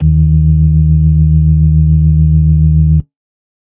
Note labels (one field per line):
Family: organ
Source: electronic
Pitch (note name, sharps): D#2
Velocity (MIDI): 100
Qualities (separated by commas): dark